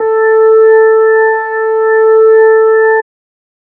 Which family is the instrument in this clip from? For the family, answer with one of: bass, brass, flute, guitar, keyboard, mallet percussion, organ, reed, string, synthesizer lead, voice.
organ